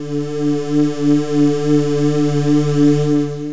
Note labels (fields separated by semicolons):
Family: voice; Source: synthesizer; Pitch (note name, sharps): D3; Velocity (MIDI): 25; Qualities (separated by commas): distorted, long release